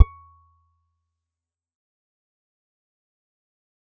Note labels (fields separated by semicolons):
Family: guitar; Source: acoustic; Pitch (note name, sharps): C#6; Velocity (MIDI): 127; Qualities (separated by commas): fast decay, percussive